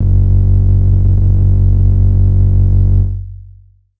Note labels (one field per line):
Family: keyboard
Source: electronic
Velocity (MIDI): 50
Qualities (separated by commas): distorted, long release